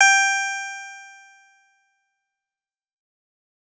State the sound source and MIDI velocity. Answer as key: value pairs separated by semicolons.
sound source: electronic; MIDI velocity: 75